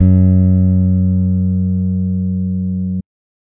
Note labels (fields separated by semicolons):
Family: bass; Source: electronic; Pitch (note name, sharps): F#2; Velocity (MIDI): 50